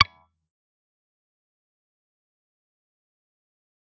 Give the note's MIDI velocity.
25